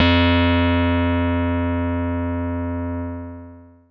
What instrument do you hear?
electronic keyboard